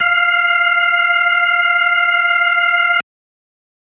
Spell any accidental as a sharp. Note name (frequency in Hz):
F5 (698.5 Hz)